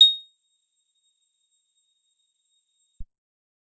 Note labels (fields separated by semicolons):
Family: guitar; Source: acoustic; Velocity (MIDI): 127; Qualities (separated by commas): bright, percussive